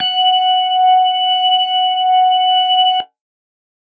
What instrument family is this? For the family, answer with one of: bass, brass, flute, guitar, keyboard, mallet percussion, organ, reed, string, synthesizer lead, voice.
organ